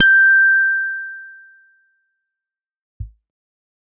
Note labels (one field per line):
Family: guitar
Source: electronic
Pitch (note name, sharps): G6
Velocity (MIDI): 100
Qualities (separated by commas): bright, distorted, fast decay